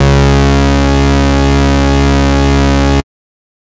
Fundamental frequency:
69.3 Hz